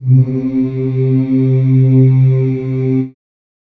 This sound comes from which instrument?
acoustic voice